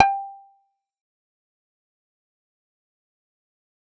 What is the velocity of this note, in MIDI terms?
50